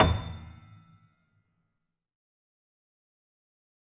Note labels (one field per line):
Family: keyboard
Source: acoustic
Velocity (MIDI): 50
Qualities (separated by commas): dark, fast decay, percussive